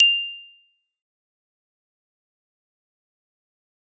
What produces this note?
acoustic mallet percussion instrument